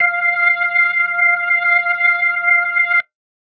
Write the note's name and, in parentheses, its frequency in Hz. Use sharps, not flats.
F5 (698.5 Hz)